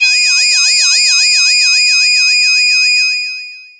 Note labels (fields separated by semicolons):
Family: voice; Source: synthesizer; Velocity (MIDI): 100; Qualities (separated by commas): bright, distorted, long release